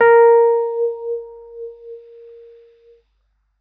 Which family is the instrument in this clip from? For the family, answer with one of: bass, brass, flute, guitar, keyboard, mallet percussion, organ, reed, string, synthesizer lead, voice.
keyboard